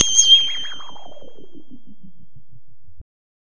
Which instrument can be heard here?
synthesizer bass